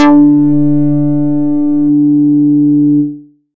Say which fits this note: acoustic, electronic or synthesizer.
synthesizer